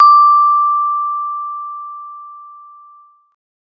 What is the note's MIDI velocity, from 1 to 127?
25